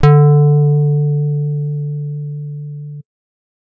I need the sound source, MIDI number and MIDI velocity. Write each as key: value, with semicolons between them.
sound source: electronic; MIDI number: 50; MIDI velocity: 50